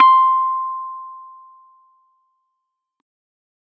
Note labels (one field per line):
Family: keyboard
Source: electronic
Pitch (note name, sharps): C6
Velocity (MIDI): 75